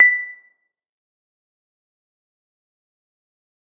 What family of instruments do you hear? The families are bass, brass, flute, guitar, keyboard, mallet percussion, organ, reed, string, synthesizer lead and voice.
mallet percussion